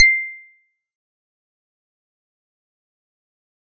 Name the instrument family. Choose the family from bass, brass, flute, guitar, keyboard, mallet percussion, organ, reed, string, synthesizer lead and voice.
mallet percussion